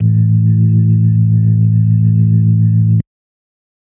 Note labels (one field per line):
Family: organ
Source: electronic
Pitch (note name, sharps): A1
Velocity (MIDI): 50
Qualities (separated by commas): dark